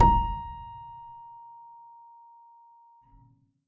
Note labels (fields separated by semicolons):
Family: keyboard; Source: acoustic; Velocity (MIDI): 75; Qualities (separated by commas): reverb